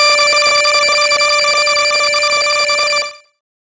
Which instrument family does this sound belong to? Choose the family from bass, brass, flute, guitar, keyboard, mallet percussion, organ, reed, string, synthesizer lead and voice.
bass